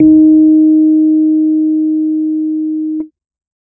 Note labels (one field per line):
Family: keyboard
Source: electronic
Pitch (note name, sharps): D#4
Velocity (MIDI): 50